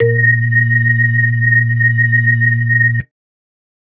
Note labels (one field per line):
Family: organ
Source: electronic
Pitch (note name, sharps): A#2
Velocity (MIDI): 25